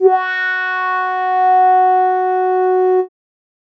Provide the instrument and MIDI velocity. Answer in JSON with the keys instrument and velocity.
{"instrument": "synthesizer keyboard", "velocity": 100}